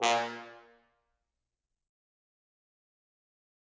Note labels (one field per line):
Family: brass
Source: acoustic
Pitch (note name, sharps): A#2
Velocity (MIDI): 127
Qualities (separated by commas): bright, fast decay, percussive, reverb